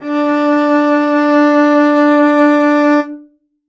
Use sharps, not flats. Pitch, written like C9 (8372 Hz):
D4 (293.7 Hz)